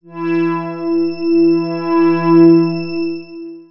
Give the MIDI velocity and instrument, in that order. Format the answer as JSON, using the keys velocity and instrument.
{"velocity": 50, "instrument": "synthesizer lead"}